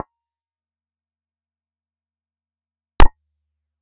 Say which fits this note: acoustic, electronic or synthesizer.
synthesizer